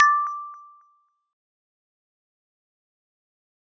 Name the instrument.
acoustic mallet percussion instrument